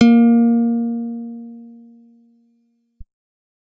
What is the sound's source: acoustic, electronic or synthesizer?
acoustic